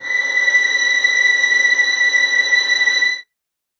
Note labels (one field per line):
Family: string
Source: acoustic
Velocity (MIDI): 25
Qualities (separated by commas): reverb